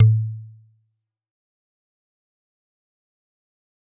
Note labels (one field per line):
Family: mallet percussion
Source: acoustic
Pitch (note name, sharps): A2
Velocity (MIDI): 127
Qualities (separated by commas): dark, fast decay, percussive